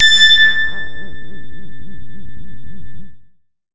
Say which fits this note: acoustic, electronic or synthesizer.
synthesizer